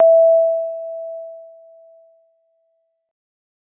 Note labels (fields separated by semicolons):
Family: keyboard; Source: electronic; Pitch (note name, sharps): E5; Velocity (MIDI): 25